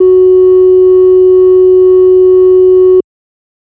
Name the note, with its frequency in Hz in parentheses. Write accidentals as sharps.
F#4 (370 Hz)